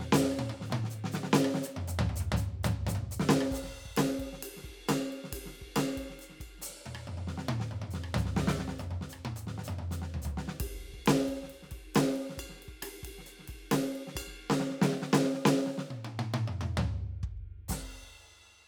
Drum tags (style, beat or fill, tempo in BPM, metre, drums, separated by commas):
rock, beat, 136 BPM, 4/4, crash, ride, ride bell, hi-hat pedal, snare, cross-stick, high tom, mid tom, floor tom, kick